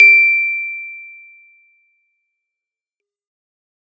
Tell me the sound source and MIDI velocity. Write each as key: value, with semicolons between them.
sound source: acoustic; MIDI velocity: 127